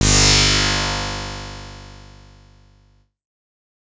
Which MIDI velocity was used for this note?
50